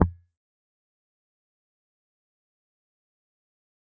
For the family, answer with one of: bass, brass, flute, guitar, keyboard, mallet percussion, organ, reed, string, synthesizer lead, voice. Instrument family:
guitar